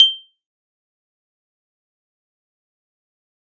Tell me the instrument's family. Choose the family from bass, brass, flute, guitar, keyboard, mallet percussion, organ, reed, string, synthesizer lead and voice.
keyboard